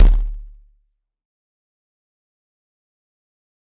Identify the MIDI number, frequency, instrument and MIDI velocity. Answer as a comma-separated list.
26, 36.71 Hz, acoustic mallet percussion instrument, 127